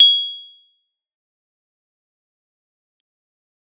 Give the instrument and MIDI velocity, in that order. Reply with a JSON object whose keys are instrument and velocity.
{"instrument": "electronic keyboard", "velocity": 100}